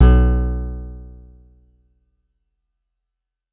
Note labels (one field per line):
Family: guitar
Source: acoustic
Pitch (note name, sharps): B1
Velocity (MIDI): 25